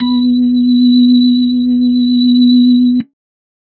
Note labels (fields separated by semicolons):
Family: organ; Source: electronic; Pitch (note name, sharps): B3; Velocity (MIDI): 50